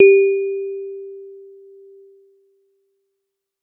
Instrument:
acoustic mallet percussion instrument